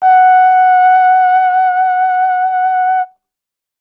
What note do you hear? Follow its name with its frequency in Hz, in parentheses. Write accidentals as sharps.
F#5 (740 Hz)